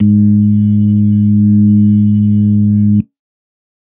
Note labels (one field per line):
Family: organ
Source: electronic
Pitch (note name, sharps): G#2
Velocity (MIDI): 50